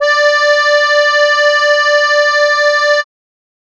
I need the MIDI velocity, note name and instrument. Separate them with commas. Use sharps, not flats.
100, D5, acoustic keyboard